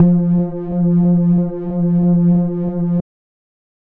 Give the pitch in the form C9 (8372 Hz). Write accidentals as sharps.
F3 (174.6 Hz)